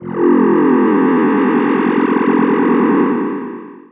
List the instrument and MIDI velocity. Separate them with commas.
synthesizer voice, 127